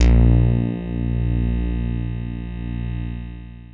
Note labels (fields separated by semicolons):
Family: guitar; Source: synthesizer; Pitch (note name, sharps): A#1; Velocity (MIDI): 127; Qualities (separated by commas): long release